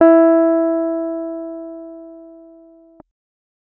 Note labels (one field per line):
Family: keyboard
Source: electronic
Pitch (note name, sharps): E4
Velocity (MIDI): 75